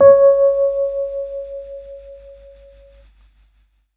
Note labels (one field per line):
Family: keyboard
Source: electronic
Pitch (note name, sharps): C#5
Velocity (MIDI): 50